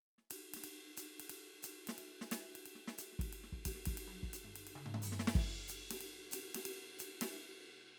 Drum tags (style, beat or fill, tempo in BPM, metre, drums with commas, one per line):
medium-fast jazz
beat
180 BPM
4/4
ride, hi-hat pedal, snare, high tom, mid tom, floor tom, kick